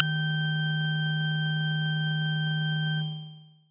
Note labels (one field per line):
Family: bass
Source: synthesizer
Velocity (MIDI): 100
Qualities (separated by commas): multiphonic